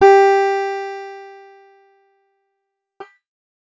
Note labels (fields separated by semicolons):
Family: guitar; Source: acoustic; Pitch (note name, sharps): G4; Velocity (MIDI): 50; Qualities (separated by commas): bright, distorted